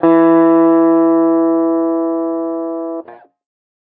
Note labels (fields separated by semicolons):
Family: guitar; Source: electronic; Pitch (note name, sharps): E3; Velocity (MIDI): 50; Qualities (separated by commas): distorted